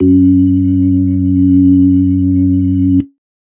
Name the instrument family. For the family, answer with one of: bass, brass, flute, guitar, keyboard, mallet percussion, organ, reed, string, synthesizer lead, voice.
organ